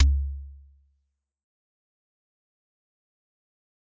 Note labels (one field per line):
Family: mallet percussion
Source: acoustic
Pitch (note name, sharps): C#2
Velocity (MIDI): 75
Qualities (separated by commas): fast decay, percussive